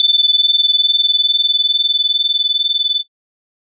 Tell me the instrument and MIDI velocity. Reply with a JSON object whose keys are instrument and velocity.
{"instrument": "electronic organ", "velocity": 75}